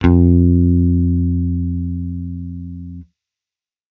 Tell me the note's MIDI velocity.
100